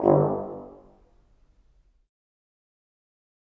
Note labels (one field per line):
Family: brass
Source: acoustic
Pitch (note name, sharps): G1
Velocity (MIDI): 50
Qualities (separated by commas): fast decay, reverb